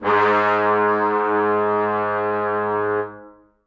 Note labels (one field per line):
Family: brass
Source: acoustic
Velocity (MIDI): 25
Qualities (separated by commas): reverb